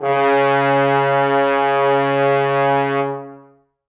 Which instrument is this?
acoustic brass instrument